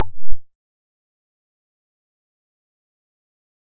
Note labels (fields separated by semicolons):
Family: bass; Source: synthesizer; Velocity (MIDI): 25; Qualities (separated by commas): fast decay, percussive